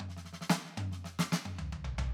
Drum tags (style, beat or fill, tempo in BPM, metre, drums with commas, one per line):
funk
fill
112 BPM
4/4
snare, high tom, mid tom, floor tom